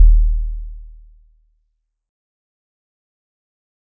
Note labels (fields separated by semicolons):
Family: guitar; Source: synthesizer; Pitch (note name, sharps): D#1; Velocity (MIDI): 25; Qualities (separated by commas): dark, fast decay